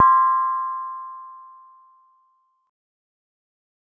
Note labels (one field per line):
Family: mallet percussion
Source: acoustic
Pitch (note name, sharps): C6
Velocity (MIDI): 25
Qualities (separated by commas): reverb